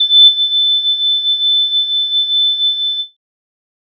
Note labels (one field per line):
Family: flute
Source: synthesizer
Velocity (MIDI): 100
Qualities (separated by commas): bright, distorted